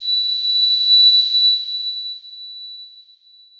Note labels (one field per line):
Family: mallet percussion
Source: electronic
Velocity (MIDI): 50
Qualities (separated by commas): bright, long release, non-linear envelope